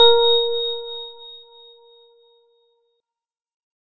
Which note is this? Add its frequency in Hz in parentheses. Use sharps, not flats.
A#4 (466.2 Hz)